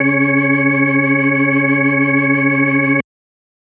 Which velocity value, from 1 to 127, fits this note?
25